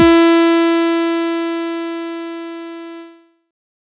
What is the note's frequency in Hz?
329.6 Hz